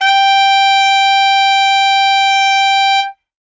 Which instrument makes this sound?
acoustic reed instrument